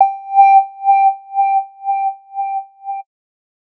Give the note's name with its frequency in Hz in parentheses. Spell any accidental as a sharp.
G5 (784 Hz)